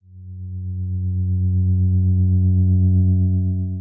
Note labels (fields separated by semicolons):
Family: guitar; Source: electronic; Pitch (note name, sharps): F#2; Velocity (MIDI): 50; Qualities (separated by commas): dark, long release